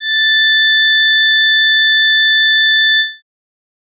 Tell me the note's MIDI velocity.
75